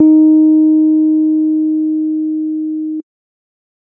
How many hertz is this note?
311.1 Hz